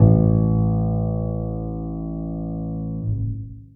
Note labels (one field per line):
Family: keyboard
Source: acoustic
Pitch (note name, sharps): A1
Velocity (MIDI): 50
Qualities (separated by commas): dark, reverb